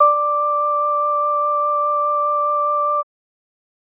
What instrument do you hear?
electronic organ